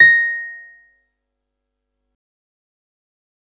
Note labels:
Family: keyboard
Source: electronic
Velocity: 50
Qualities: fast decay, percussive

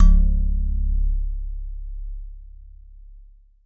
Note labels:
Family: mallet percussion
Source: acoustic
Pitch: C#1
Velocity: 75

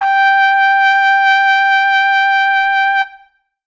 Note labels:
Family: brass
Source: acoustic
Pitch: G5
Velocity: 25

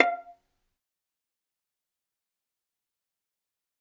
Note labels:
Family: string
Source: acoustic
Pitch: F5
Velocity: 75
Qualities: fast decay, percussive, reverb

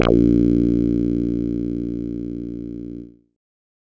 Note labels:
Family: bass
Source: synthesizer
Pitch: A#1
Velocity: 127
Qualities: distorted

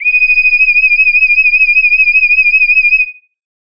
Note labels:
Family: voice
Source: synthesizer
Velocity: 127

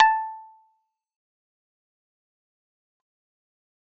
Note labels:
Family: keyboard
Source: electronic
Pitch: A5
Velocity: 75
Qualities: fast decay, percussive

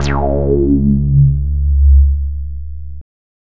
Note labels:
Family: bass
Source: synthesizer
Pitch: C#2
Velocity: 75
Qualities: distorted

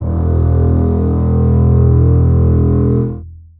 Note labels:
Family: string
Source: acoustic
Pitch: E1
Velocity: 127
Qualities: long release, reverb

